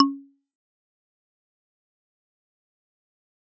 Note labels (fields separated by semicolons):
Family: mallet percussion; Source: acoustic; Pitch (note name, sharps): C#4; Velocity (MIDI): 25; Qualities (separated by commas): fast decay, percussive